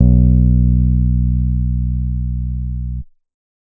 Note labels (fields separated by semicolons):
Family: bass; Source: synthesizer; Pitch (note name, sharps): B1; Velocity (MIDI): 25; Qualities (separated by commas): dark, reverb